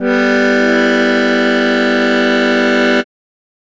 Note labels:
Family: keyboard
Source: acoustic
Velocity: 25

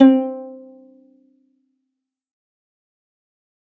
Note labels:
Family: string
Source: acoustic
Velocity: 50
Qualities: fast decay, percussive, reverb

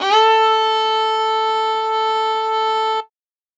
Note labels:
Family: string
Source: acoustic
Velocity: 127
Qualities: bright

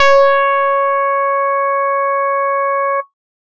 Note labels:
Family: bass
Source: synthesizer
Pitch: C#5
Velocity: 100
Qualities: distorted

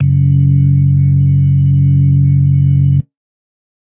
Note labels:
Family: organ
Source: electronic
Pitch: F#1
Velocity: 50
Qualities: dark

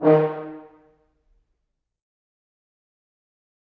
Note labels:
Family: brass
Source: acoustic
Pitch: D#3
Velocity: 75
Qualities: fast decay, percussive, reverb

